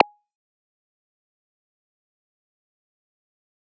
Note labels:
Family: bass; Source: synthesizer; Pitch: G#5; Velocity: 127; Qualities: fast decay, percussive

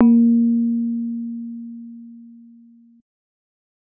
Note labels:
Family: keyboard; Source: electronic; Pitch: A#3; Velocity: 25; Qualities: dark

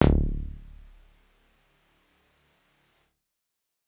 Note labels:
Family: keyboard; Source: electronic; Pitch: C#1; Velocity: 127

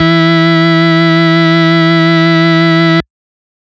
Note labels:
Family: organ; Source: electronic; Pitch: E3; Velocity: 50; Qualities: distorted

